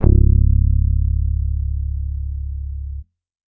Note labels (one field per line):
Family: bass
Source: electronic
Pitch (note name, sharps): C#1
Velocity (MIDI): 127